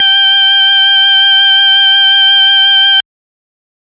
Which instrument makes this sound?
electronic organ